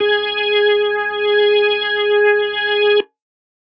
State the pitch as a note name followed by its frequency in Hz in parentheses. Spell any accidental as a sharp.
G#4 (415.3 Hz)